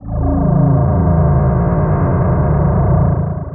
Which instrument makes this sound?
synthesizer voice